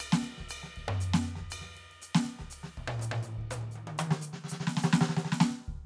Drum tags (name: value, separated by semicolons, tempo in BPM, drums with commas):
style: songo; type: beat; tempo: 120 BPM; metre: 4/4; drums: ride, ride bell, hi-hat pedal, snare, cross-stick, high tom, mid tom, floor tom, kick